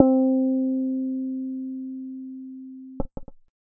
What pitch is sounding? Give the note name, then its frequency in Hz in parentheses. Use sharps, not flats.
C4 (261.6 Hz)